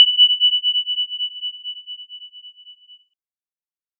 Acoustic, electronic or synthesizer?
synthesizer